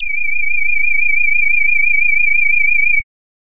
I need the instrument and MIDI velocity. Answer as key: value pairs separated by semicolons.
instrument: synthesizer voice; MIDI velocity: 25